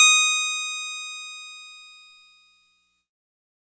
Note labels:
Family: keyboard; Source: electronic; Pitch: D#6; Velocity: 75

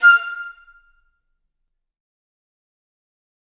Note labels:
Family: reed; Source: acoustic; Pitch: F6; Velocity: 127; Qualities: fast decay, percussive, reverb

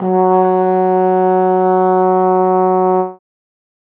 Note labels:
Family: brass; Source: acoustic; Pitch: F#3; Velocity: 25

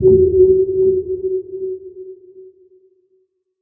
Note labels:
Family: synthesizer lead; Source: synthesizer; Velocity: 25; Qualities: non-linear envelope, reverb

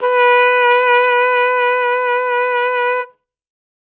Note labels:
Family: brass; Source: acoustic; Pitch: B4; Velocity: 50

